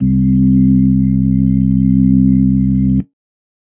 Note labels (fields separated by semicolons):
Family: organ; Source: electronic; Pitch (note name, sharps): C2; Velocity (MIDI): 75; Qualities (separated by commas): dark